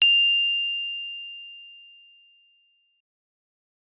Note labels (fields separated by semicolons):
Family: keyboard; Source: electronic; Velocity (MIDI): 25; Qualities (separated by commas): bright